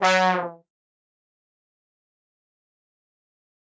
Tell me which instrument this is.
acoustic brass instrument